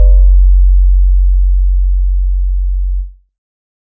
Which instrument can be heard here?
synthesizer lead